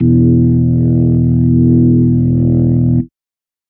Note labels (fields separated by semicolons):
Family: organ; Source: electronic; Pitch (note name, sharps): E1; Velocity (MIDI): 50; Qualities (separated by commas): distorted